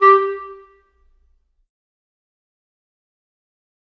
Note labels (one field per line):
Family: reed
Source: acoustic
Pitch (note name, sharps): G4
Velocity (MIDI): 75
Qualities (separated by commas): fast decay, percussive, reverb